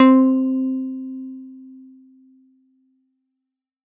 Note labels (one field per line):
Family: keyboard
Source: electronic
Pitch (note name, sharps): C4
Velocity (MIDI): 75